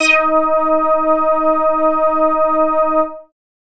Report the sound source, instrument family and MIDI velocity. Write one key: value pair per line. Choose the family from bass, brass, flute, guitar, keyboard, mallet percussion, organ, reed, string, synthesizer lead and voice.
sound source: synthesizer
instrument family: bass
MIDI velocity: 50